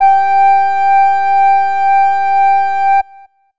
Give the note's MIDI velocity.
50